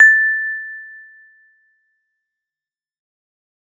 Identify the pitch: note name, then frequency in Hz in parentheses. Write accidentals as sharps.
A6 (1760 Hz)